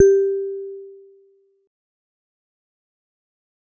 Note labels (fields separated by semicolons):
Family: mallet percussion; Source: acoustic; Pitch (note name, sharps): G4; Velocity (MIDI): 50; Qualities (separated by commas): fast decay